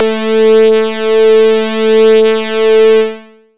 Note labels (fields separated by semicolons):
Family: bass; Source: synthesizer; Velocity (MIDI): 127; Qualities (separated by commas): bright, distorted